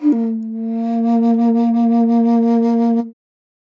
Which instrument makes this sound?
acoustic flute